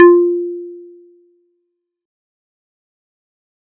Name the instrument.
acoustic mallet percussion instrument